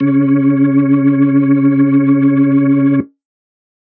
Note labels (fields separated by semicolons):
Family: organ; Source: electronic; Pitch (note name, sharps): C#3; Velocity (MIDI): 100; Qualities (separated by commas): reverb